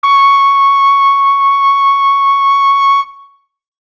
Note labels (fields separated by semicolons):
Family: brass; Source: acoustic; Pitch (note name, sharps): C#6; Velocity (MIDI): 25